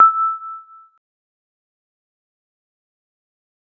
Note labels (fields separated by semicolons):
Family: keyboard; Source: electronic; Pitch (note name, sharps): E6; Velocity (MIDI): 25; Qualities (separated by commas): fast decay, percussive